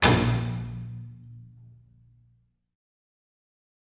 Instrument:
acoustic string instrument